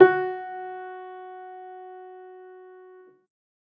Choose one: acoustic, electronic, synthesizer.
acoustic